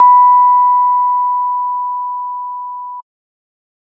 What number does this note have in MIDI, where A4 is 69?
83